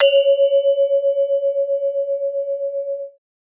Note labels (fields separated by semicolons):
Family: mallet percussion; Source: acoustic; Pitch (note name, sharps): C#5; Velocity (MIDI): 100